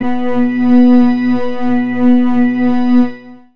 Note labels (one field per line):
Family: organ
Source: electronic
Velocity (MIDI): 127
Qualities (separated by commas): long release, reverb